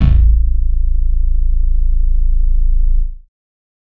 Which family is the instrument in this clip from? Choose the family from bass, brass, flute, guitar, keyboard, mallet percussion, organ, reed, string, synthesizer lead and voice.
bass